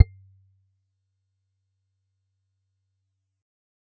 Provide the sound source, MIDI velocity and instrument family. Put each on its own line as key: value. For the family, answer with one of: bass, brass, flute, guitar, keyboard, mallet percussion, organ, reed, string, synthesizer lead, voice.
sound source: acoustic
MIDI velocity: 50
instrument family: guitar